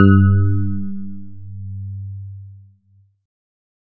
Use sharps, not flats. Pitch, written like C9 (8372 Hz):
G2 (98 Hz)